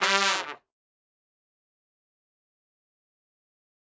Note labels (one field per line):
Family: brass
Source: acoustic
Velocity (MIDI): 100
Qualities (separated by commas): fast decay, reverb